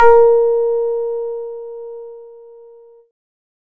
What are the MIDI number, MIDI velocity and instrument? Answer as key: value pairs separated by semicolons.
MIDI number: 70; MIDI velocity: 127; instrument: electronic keyboard